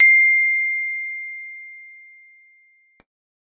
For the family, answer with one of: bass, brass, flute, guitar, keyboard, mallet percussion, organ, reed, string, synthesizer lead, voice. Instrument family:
keyboard